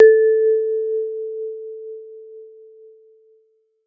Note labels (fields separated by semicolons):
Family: mallet percussion; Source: acoustic; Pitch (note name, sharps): A4; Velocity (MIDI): 100